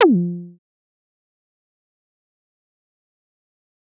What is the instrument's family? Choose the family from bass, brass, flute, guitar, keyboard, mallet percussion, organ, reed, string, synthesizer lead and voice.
bass